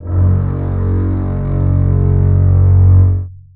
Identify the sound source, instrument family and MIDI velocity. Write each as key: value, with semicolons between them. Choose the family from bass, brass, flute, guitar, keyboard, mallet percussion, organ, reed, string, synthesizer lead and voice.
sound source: acoustic; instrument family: string; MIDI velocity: 50